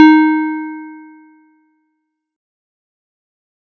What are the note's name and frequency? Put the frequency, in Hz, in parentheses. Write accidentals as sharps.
D#4 (311.1 Hz)